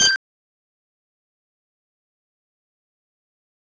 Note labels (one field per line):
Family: bass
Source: synthesizer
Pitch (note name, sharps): G6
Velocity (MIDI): 25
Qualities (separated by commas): fast decay, percussive